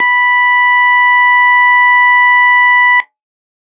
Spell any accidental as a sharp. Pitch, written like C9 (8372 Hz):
B5 (987.8 Hz)